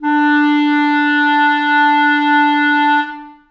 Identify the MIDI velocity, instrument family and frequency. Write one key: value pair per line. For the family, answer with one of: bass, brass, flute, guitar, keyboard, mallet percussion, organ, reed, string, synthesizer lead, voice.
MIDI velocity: 127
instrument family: reed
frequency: 293.7 Hz